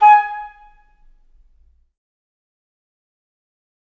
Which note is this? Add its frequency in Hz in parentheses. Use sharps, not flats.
G#5 (830.6 Hz)